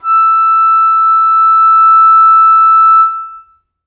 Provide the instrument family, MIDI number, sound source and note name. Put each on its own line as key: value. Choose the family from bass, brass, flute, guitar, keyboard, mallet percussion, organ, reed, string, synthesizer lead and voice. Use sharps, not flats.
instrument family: flute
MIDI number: 88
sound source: acoustic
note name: E6